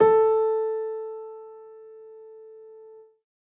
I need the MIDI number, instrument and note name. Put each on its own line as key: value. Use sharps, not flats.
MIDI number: 69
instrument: acoustic keyboard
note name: A4